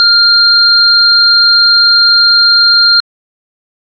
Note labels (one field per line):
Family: organ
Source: electronic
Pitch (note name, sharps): F6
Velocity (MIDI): 25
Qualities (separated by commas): bright